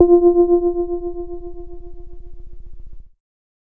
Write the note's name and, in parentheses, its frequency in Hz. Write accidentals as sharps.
F4 (349.2 Hz)